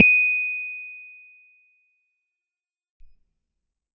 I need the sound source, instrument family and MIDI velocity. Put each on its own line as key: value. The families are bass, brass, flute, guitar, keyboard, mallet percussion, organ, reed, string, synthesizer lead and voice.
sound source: electronic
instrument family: keyboard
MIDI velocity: 100